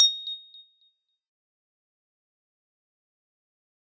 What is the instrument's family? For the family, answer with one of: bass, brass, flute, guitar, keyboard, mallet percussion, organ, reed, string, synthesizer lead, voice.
mallet percussion